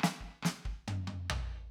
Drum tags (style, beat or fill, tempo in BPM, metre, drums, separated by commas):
half-time rock, fill, 140 BPM, 4/4, snare, cross-stick, high tom, floor tom, kick